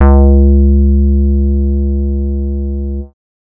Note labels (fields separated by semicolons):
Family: bass; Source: synthesizer; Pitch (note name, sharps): C#2; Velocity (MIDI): 127; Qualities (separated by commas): dark